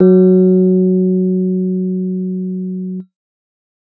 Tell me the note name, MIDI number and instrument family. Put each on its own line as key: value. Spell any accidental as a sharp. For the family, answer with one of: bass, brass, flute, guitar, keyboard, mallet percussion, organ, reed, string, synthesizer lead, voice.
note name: F#3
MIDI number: 54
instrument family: keyboard